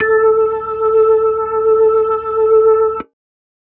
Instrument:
electronic organ